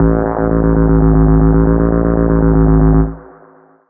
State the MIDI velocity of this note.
50